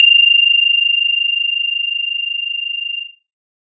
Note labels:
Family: synthesizer lead; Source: synthesizer; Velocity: 127; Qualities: distorted

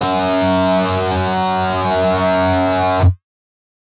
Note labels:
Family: guitar; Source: synthesizer; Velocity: 75

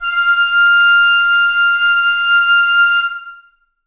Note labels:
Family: flute; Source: acoustic; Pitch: F6; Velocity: 50; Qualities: reverb

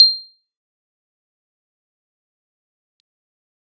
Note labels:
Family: keyboard; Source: electronic; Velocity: 75; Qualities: bright, fast decay, percussive

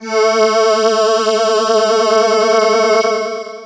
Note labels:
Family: voice; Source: synthesizer; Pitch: A3; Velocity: 100; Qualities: bright, distorted, long release

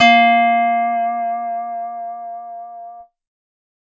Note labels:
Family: guitar; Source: acoustic; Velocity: 127

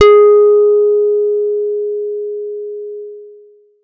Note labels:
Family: guitar; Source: electronic; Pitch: G#4; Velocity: 100; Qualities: long release

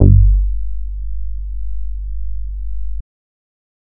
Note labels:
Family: bass; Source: synthesizer; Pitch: G1; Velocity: 75

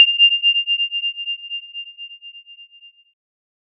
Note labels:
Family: keyboard; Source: synthesizer; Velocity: 75; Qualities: bright

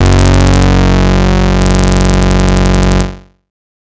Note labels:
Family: bass; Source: synthesizer; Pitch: F#1; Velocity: 127; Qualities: bright, distorted

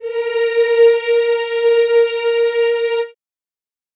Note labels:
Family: voice; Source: acoustic; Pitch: A#4; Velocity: 100; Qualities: reverb

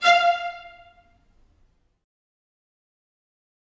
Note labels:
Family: string; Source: acoustic; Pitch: F5; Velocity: 100; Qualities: fast decay, reverb

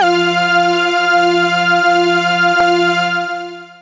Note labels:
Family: synthesizer lead; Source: synthesizer; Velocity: 25; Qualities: bright, long release

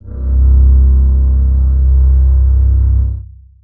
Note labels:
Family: string; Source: acoustic; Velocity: 25; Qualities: long release, reverb

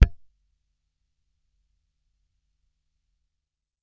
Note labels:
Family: bass; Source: electronic; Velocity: 25; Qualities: percussive

